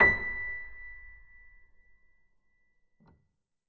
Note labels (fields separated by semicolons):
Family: keyboard; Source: acoustic; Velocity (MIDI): 25; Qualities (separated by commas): reverb